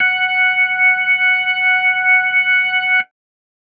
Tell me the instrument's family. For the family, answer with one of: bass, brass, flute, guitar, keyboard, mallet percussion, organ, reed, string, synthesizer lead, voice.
organ